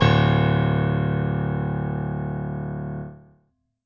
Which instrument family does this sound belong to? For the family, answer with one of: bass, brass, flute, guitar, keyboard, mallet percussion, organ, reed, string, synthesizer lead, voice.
keyboard